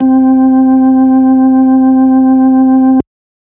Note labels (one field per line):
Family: organ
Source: electronic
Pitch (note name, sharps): C4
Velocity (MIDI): 25